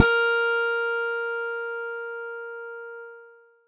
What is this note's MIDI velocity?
127